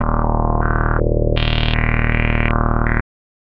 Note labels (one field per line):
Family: bass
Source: synthesizer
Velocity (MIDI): 25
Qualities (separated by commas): tempo-synced